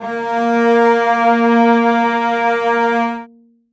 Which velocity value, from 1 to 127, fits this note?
100